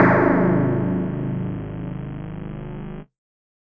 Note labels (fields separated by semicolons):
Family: mallet percussion; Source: electronic; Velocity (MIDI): 50